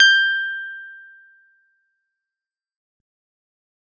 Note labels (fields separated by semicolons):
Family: guitar; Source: electronic; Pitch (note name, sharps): G6; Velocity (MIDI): 127; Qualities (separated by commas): fast decay